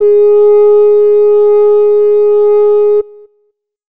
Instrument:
acoustic flute